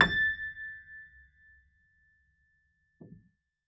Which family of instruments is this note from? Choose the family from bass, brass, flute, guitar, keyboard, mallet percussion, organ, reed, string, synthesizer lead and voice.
keyboard